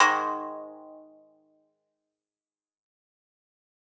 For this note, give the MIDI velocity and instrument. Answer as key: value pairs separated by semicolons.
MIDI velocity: 100; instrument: acoustic guitar